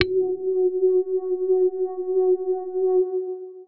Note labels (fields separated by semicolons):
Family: guitar; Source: electronic; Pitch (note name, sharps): F#4; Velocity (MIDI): 25; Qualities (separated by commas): dark, distorted, long release